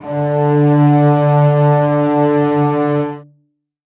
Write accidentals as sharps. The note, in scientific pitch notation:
D3